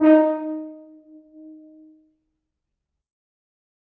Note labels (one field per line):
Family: brass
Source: acoustic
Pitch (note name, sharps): D#4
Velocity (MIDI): 100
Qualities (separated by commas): reverb